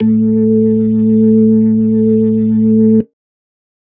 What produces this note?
electronic organ